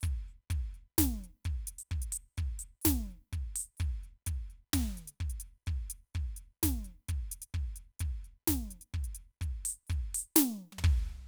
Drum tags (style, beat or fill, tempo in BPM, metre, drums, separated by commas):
slow reggae, beat, 64 BPM, 4/4, closed hi-hat, hi-hat pedal, snare, high tom, floor tom, kick